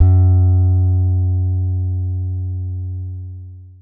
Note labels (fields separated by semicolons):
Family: guitar; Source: acoustic; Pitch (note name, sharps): F#2; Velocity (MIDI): 127; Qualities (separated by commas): dark, long release